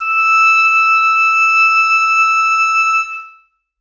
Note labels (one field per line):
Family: reed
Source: acoustic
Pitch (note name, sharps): E6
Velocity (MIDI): 100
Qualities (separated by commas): reverb